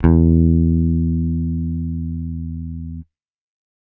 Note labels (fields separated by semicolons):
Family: bass; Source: electronic; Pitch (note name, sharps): E2; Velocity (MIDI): 127